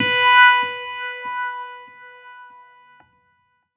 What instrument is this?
electronic keyboard